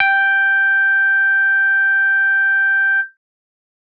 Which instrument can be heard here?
synthesizer bass